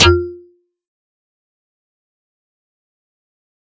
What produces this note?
electronic mallet percussion instrument